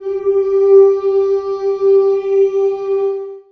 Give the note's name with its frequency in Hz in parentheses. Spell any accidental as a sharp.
G4 (392 Hz)